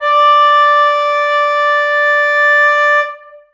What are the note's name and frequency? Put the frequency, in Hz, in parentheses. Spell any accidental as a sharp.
D5 (587.3 Hz)